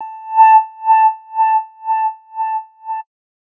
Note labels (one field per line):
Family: bass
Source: synthesizer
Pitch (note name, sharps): A5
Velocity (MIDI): 25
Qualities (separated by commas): distorted